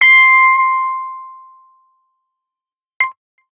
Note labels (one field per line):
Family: guitar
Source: electronic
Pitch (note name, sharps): C6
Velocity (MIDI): 25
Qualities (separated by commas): distorted, fast decay